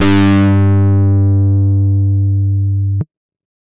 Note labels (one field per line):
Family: guitar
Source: electronic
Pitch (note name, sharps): G2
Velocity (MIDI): 127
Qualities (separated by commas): bright, distorted